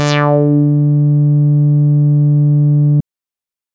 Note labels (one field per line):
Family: bass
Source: synthesizer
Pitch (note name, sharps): D3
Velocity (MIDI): 100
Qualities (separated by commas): distorted